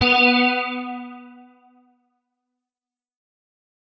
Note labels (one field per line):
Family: guitar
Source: electronic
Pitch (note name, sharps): B3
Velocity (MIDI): 75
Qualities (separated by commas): fast decay